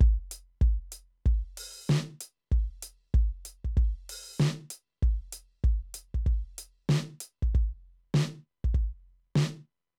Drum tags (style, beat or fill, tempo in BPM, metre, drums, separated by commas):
funk, beat, 96 BPM, 4/4, crash, closed hi-hat, open hi-hat, hi-hat pedal, snare, kick